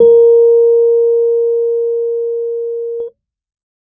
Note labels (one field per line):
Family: keyboard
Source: electronic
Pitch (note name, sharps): A#4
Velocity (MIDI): 50